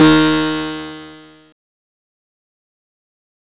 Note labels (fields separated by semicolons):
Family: guitar; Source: electronic; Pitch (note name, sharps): D#3; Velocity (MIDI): 25; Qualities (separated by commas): bright, distorted, fast decay